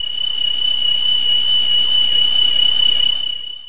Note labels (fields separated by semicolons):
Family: voice; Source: synthesizer; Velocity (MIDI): 75; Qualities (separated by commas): bright, distorted, long release